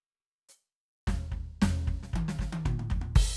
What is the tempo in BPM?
112 BPM